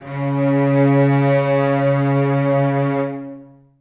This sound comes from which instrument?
acoustic string instrument